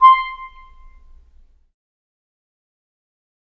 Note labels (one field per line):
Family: reed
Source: acoustic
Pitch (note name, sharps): C6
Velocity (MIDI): 50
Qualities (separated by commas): fast decay, percussive, reverb